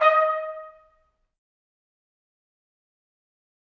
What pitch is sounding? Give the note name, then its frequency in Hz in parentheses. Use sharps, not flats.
D#5 (622.3 Hz)